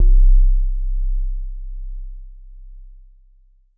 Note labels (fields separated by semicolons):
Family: keyboard; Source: electronic; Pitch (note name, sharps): C1; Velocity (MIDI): 75; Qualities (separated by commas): dark